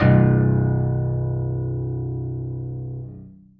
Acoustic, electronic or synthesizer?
acoustic